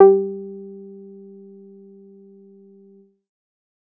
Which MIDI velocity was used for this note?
50